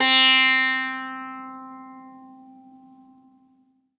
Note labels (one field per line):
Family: guitar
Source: acoustic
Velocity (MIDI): 127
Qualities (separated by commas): bright